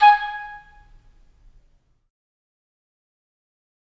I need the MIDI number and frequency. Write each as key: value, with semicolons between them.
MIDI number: 80; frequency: 830.6 Hz